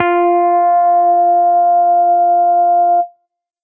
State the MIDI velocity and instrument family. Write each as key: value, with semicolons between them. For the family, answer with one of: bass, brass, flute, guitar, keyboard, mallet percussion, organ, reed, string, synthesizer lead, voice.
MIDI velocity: 127; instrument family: bass